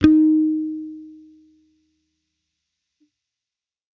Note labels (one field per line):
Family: bass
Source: electronic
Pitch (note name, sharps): D#4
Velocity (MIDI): 75